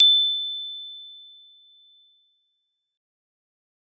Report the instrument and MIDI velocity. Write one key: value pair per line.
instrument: acoustic mallet percussion instrument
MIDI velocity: 100